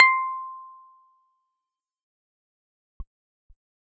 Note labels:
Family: keyboard; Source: electronic; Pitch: C6; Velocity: 127; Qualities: fast decay

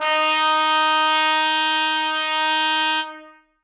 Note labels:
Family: brass; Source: acoustic; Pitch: D#4; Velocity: 127; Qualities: bright, reverb

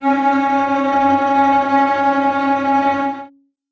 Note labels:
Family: string; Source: acoustic; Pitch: C#4; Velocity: 75; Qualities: bright, non-linear envelope, reverb

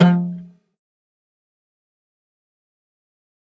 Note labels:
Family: string; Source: acoustic; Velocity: 100; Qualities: fast decay, percussive, reverb

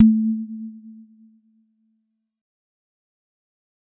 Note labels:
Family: mallet percussion; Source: acoustic; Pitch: A3; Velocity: 50; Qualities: dark, fast decay

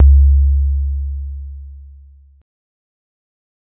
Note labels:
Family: keyboard; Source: electronic; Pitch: C#2; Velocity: 25; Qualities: dark, fast decay

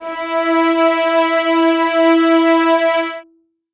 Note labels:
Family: string; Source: acoustic; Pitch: E4; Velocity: 127; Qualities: reverb

